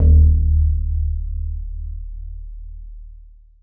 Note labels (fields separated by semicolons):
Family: guitar; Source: synthesizer; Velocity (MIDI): 127; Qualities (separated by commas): dark